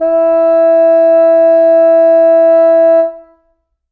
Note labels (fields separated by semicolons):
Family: reed; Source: acoustic; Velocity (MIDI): 75; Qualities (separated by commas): reverb